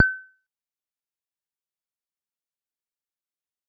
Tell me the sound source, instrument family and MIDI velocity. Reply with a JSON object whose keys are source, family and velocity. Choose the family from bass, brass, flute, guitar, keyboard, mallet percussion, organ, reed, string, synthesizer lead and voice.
{"source": "synthesizer", "family": "bass", "velocity": 75}